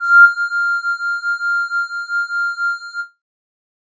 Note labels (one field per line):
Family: flute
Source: synthesizer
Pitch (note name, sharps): F6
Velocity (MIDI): 25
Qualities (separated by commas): distorted